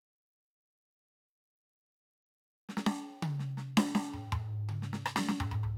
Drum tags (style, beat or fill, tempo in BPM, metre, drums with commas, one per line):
soft pop
fill
83 BPM
4/4
snare, cross-stick, high tom, mid tom, floor tom